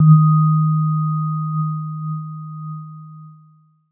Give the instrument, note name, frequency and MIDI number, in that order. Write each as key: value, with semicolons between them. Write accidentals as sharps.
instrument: electronic keyboard; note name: D#3; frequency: 155.6 Hz; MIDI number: 51